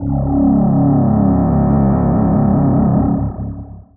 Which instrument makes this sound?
synthesizer voice